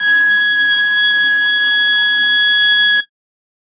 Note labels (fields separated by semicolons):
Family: string; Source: acoustic; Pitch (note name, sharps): G#6; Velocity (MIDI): 25